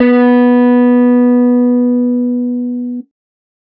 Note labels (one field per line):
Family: guitar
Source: electronic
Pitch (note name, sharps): B3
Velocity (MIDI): 75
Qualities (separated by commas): distorted